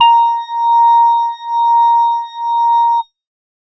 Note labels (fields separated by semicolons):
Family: organ; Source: electronic; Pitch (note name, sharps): A#5; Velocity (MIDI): 25